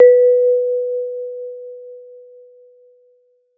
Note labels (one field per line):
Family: mallet percussion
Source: acoustic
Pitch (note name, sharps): B4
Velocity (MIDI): 75